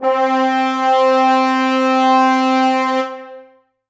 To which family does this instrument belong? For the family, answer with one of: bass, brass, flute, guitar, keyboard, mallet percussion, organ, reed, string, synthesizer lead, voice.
brass